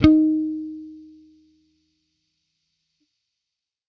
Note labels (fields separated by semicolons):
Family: bass; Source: electronic; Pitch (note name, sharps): D#4; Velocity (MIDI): 50; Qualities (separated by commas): distorted